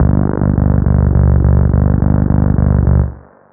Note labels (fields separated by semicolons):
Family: bass; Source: synthesizer; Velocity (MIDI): 100; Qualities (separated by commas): long release, reverb